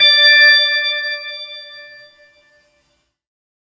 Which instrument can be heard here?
synthesizer keyboard